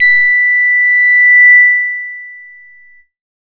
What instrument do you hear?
synthesizer bass